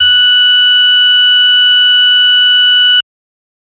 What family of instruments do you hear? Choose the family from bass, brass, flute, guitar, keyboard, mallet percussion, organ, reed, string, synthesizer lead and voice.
organ